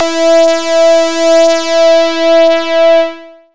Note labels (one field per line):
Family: bass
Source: synthesizer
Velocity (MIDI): 127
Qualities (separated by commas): bright, distorted